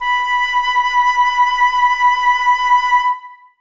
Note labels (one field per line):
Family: flute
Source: acoustic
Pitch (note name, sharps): B5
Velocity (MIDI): 75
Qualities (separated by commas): reverb